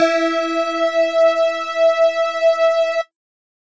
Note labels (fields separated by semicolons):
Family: mallet percussion; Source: electronic; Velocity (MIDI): 100